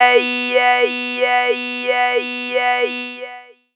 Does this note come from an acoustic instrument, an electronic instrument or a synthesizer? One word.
synthesizer